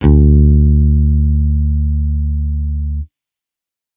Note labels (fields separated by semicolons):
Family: bass; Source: electronic; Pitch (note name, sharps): D2; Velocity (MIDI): 75